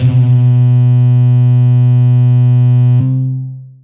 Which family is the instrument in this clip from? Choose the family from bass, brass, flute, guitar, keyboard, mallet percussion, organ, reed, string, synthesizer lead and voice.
guitar